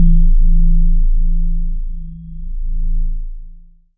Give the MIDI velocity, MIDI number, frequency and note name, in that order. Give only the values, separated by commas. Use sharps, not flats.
50, 21, 27.5 Hz, A0